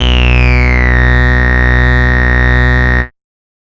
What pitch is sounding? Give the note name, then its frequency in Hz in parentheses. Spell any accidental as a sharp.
B1 (61.74 Hz)